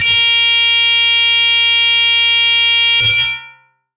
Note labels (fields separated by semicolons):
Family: guitar; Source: electronic; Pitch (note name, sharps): A#4; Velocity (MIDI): 100; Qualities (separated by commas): bright, distorted, long release